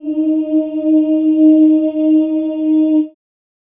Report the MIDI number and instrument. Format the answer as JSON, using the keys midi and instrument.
{"midi": 63, "instrument": "acoustic voice"}